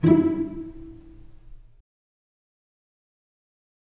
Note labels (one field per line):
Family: string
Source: acoustic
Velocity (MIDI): 25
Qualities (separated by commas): fast decay, reverb